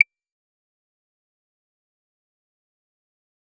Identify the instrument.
synthesizer bass